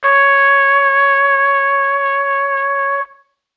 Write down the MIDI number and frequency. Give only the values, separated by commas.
73, 554.4 Hz